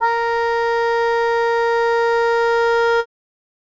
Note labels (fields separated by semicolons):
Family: reed; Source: acoustic; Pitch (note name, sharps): A#4; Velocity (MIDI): 50